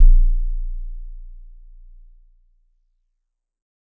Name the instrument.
acoustic mallet percussion instrument